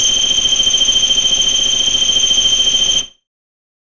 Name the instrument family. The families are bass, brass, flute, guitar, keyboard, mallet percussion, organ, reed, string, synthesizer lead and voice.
bass